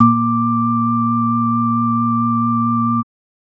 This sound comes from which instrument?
electronic organ